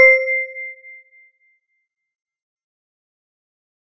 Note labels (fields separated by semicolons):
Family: mallet percussion; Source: acoustic; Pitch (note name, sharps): C5; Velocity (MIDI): 127; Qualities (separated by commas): fast decay